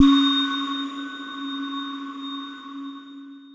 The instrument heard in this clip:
electronic mallet percussion instrument